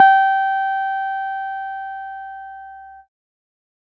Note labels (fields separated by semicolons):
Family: keyboard; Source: electronic; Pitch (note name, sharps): G5; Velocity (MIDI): 50